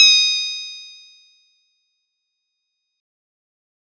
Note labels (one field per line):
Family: guitar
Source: synthesizer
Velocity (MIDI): 25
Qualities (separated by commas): bright